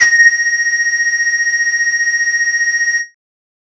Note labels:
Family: flute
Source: synthesizer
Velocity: 127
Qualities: distorted

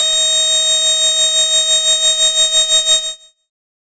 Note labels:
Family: bass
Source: synthesizer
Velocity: 75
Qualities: bright, distorted

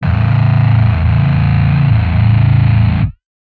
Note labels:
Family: guitar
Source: electronic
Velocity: 25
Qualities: bright, distorted

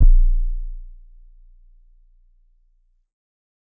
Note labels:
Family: keyboard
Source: electronic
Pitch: A#0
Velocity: 127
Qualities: dark

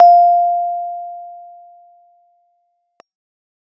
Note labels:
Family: keyboard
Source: electronic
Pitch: F5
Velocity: 25

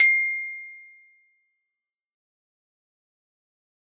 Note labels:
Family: guitar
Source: acoustic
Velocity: 127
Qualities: bright, fast decay, percussive

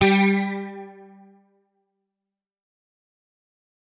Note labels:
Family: guitar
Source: electronic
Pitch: G3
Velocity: 50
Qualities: fast decay

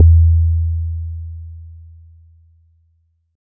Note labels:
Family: mallet percussion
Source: acoustic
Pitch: E2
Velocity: 25

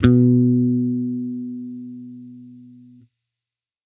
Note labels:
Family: bass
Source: electronic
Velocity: 100

